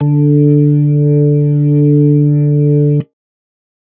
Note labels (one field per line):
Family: organ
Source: electronic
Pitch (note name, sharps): D3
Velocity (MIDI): 75